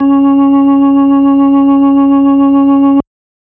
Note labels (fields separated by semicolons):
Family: organ; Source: electronic; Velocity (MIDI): 100